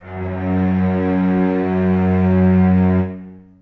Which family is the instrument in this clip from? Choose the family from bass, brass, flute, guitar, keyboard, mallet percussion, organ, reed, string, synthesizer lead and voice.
string